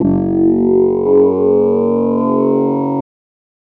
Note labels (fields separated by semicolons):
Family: voice; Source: synthesizer; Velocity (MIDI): 100; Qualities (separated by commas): distorted